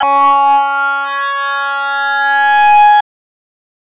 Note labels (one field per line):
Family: voice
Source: synthesizer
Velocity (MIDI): 25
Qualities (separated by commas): bright, distorted